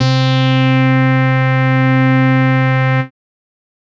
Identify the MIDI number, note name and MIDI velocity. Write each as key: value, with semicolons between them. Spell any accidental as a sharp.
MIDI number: 48; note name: C3; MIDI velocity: 100